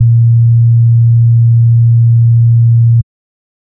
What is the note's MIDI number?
46